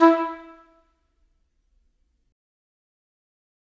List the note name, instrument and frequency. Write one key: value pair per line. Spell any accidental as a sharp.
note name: E4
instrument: acoustic reed instrument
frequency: 329.6 Hz